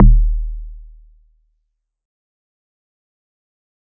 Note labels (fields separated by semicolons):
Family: mallet percussion; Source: acoustic; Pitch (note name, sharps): D#1; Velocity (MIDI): 75; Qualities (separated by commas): fast decay